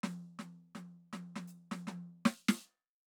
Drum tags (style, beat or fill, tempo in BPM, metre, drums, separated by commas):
reggae, fill, 78 BPM, 4/4, hi-hat pedal, snare, high tom